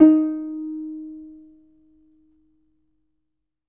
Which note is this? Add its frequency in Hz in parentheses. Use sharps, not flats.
D#4 (311.1 Hz)